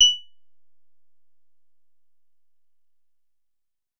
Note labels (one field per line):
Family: guitar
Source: synthesizer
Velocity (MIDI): 25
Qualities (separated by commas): bright, percussive